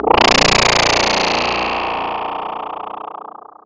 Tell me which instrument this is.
electronic mallet percussion instrument